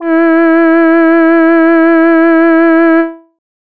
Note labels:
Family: voice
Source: synthesizer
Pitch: E4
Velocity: 50

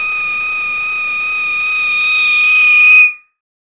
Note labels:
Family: bass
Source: synthesizer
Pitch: D#6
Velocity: 50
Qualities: non-linear envelope

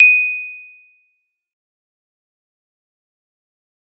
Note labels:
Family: mallet percussion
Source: acoustic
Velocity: 127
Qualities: bright, fast decay, percussive

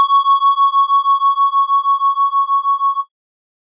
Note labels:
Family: organ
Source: electronic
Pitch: C#6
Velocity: 25

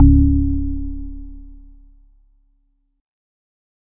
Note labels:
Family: organ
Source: electronic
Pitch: C#1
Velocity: 25

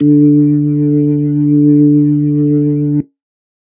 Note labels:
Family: organ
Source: electronic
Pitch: D3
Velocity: 50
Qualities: dark

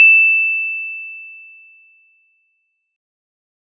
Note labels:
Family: mallet percussion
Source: acoustic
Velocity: 25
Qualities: bright

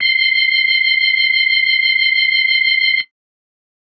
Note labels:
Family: organ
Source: electronic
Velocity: 75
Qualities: distorted

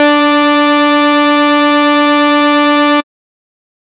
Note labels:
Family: bass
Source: synthesizer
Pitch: D4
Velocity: 25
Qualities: bright, distorted

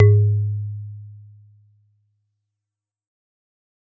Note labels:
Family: mallet percussion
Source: acoustic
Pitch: G#2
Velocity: 127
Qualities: dark, fast decay

